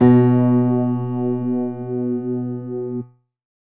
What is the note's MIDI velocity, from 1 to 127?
75